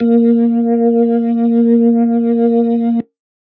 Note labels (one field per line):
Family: organ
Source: electronic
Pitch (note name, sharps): A#3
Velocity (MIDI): 127